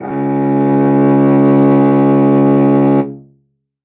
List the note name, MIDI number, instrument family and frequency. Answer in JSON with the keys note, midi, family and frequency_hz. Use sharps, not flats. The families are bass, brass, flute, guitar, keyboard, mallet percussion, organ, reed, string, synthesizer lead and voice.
{"note": "C#2", "midi": 37, "family": "string", "frequency_hz": 69.3}